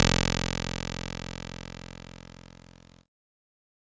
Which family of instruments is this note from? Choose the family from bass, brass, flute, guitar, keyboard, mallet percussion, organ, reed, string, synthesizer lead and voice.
keyboard